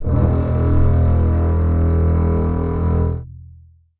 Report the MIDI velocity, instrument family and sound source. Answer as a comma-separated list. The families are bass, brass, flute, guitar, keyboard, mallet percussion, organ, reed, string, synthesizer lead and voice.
75, string, acoustic